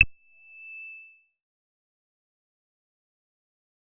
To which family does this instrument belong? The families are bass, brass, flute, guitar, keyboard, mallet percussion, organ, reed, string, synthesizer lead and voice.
bass